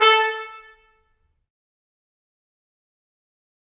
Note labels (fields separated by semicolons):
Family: brass; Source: acoustic; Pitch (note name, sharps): A4; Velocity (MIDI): 100; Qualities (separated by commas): fast decay, percussive, reverb